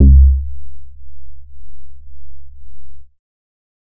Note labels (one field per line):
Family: bass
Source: synthesizer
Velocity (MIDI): 25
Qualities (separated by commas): dark, distorted